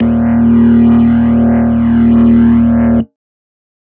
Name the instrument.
electronic organ